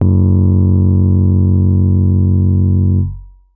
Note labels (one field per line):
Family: keyboard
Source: acoustic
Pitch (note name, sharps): F#1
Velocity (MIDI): 127